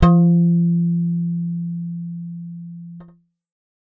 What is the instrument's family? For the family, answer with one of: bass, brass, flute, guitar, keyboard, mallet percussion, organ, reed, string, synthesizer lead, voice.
bass